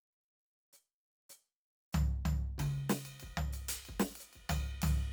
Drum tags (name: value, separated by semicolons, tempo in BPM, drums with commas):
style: samba; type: beat; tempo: 93 BPM; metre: 4/4; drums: ride, ride bell, closed hi-hat, hi-hat pedal, snare, mid tom, floor tom, kick